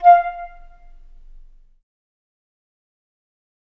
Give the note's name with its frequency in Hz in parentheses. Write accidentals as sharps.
F5 (698.5 Hz)